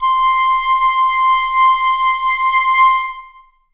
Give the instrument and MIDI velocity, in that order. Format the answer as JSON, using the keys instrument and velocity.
{"instrument": "acoustic flute", "velocity": 75}